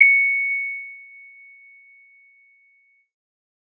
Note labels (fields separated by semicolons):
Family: keyboard; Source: electronic; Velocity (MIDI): 25